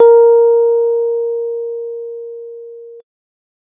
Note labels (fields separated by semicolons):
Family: keyboard; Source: electronic; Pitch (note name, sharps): A#4; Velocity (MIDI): 25; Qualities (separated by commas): dark